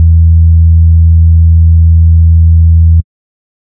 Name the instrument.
synthesizer bass